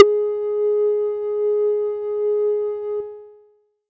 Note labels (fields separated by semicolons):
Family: bass; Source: synthesizer; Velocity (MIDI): 50; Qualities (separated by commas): multiphonic